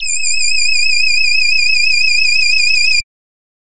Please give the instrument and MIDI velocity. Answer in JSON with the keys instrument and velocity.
{"instrument": "synthesizer voice", "velocity": 100}